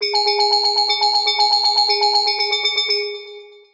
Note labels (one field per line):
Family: mallet percussion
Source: synthesizer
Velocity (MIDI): 75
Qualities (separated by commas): long release, multiphonic, tempo-synced